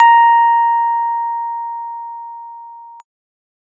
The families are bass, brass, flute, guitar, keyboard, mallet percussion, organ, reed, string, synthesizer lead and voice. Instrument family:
keyboard